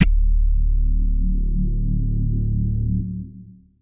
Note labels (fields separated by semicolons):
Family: guitar; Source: electronic; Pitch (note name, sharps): D1; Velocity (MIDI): 25; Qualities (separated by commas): dark, distorted, long release